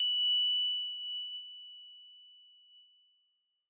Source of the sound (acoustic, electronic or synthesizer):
electronic